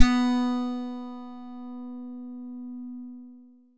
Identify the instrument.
synthesizer guitar